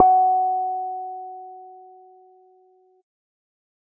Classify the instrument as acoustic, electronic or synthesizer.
synthesizer